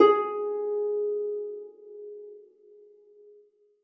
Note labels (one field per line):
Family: string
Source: acoustic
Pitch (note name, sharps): G#4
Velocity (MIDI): 100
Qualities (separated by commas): reverb